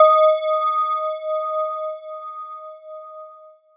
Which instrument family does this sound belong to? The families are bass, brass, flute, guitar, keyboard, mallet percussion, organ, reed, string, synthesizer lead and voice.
mallet percussion